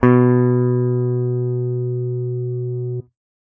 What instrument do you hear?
electronic guitar